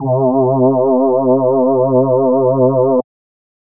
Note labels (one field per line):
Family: voice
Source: synthesizer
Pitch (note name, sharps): C3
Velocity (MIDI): 50